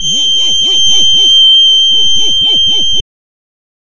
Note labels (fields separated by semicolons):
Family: reed; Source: synthesizer; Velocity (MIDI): 75; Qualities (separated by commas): bright, distorted, non-linear envelope